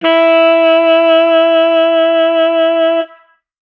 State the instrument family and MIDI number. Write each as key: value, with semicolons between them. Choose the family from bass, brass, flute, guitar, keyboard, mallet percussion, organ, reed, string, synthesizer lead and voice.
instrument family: reed; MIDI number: 64